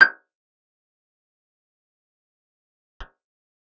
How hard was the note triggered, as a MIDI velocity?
75